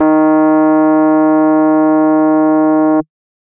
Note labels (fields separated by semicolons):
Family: organ; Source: electronic; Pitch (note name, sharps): D#3; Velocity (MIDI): 127; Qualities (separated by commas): distorted